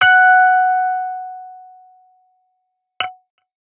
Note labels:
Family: guitar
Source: electronic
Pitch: F#5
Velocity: 25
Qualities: distorted

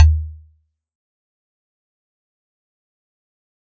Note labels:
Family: mallet percussion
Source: acoustic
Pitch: D#2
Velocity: 127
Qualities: fast decay, percussive

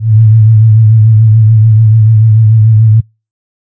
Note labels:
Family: flute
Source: synthesizer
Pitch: A2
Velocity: 127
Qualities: dark

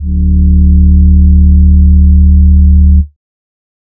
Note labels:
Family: voice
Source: synthesizer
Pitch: D1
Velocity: 75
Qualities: dark

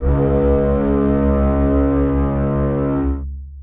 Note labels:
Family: string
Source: acoustic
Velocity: 50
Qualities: long release, reverb

